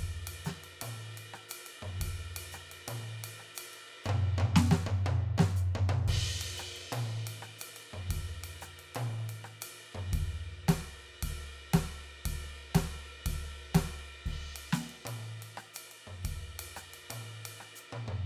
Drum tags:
Latin, beat, 118 BPM, 4/4, ride, ride bell, hi-hat pedal, snare, cross-stick, mid tom, floor tom, kick

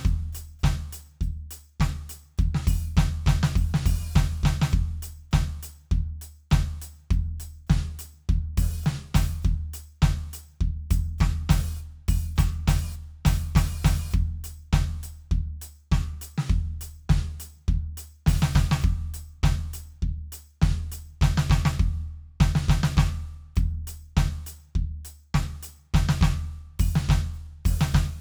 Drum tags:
rock, beat, 102 BPM, 4/4, percussion, snare, kick

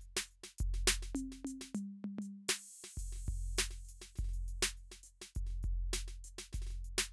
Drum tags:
Brazilian, beat, 101 BPM, 4/4, crash, closed hi-hat, hi-hat pedal, snare, high tom, mid tom, kick

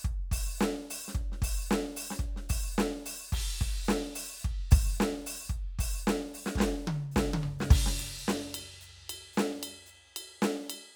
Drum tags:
swing, beat, 110 BPM, 4/4, crash, ride, ride bell, open hi-hat, hi-hat pedal, snare, high tom, floor tom, kick

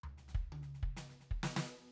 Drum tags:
jazz, fill, 125 BPM, 4/4, snare, high tom, floor tom, kick

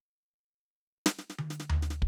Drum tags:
rock, fill, 115 BPM, 4/4, hi-hat pedal, snare, high tom, floor tom, kick

